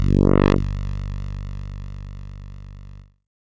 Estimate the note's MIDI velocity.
75